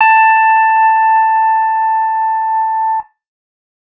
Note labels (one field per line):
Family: guitar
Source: electronic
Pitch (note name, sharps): A5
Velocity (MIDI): 75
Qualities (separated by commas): reverb